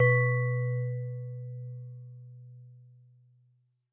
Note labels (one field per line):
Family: mallet percussion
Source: acoustic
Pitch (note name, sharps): B2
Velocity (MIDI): 127